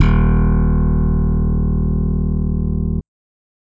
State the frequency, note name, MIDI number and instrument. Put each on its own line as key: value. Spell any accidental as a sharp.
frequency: 38.89 Hz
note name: D#1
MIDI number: 27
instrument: electronic bass